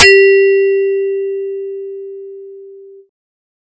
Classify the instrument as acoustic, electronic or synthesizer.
synthesizer